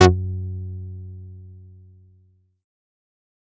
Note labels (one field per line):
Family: bass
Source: synthesizer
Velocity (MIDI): 75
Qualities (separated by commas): distorted, fast decay